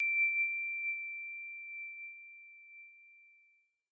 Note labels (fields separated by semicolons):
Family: keyboard; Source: electronic; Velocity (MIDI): 127; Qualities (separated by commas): bright